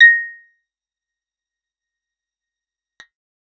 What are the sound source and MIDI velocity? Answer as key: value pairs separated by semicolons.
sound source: acoustic; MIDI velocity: 100